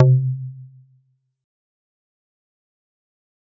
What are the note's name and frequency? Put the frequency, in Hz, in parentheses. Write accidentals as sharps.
C3 (130.8 Hz)